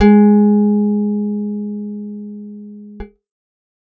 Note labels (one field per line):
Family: guitar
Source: acoustic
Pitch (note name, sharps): G#3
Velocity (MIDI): 100